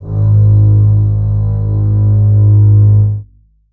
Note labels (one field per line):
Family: string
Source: acoustic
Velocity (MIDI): 25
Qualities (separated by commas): reverb